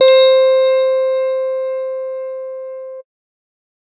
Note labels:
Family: bass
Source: synthesizer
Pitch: C5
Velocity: 127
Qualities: distorted

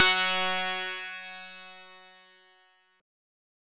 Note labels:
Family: synthesizer lead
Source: synthesizer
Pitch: F#3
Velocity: 100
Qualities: bright, distorted

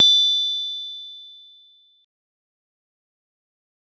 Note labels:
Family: mallet percussion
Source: acoustic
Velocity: 75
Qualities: fast decay, reverb

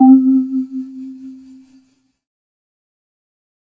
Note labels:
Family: keyboard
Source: synthesizer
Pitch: C4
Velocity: 25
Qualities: fast decay

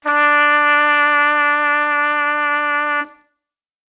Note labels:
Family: brass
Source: acoustic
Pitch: D4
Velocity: 75

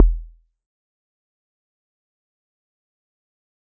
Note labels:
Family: mallet percussion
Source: acoustic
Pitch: E1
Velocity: 75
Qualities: fast decay, percussive

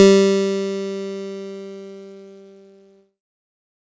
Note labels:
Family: keyboard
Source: electronic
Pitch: G3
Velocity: 50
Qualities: bright, distorted

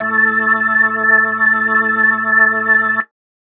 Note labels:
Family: organ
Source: electronic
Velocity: 75

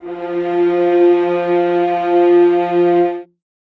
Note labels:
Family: string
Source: acoustic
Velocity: 25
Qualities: reverb

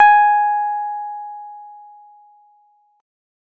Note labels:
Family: keyboard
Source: electronic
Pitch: G#5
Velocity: 100

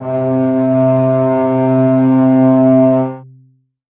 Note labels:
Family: string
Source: acoustic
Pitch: C3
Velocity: 25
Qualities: reverb

